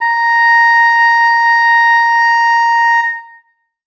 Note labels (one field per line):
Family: reed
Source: acoustic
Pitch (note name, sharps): A#5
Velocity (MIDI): 127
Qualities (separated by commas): reverb